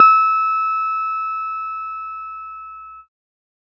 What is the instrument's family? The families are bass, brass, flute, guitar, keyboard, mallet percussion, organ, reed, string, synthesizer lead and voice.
keyboard